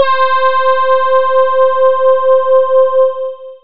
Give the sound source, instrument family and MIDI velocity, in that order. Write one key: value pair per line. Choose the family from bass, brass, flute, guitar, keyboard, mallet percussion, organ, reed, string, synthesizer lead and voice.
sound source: synthesizer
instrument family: voice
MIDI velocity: 50